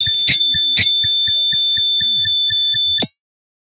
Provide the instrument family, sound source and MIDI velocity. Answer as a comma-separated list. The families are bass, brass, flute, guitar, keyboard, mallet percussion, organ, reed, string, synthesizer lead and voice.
guitar, synthesizer, 50